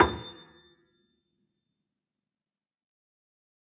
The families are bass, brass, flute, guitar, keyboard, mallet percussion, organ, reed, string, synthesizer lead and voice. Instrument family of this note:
keyboard